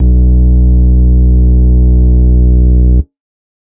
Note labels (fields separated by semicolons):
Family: organ; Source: electronic; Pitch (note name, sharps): B1; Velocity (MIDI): 127